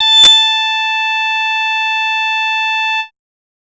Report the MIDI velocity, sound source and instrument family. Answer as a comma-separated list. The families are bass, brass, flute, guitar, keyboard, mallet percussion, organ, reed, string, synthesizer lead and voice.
25, synthesizer, bass